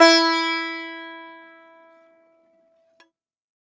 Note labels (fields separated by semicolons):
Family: guitar; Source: acoustic; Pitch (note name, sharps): E4; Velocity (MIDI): 75; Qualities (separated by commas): bright, multiphonic, reverb